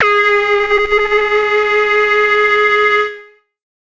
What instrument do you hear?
synthesizer lead